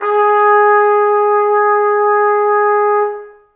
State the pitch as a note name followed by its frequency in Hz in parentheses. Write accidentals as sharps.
G#4 (415.3 Hz)